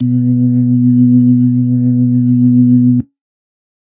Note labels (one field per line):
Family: organ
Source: electronic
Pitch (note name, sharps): B2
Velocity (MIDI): 25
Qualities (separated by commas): dark